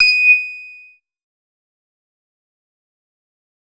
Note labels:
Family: bass; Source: synthesizer; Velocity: 25; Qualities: distorted, fast decay

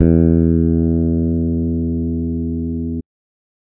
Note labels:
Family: bass; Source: electronic; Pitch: E2; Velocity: 75

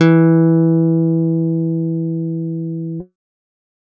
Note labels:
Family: guitar; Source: electronic; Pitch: E3; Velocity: 25

